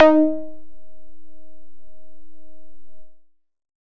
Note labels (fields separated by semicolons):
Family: bass; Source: synthesizer; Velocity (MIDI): 25; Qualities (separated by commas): distorted